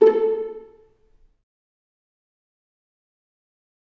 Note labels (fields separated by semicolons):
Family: string; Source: acoustic; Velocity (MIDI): 75; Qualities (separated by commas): dark, fast decay, reverb